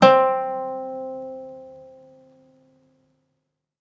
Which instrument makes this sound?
acoustic guitar